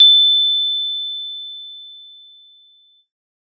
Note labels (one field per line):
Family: mallet percussion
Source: acoustic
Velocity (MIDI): 100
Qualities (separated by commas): bright